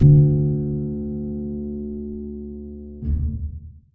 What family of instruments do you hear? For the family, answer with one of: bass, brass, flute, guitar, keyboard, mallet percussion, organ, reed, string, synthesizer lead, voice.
keyboard